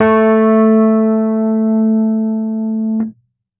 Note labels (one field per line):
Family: keyboard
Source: electronic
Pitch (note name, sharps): A3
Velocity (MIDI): 127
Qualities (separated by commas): dark